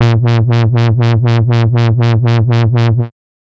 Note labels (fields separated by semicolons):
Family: bass; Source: synthesizer; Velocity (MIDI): 127; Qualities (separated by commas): bright, distorted, tempo-synced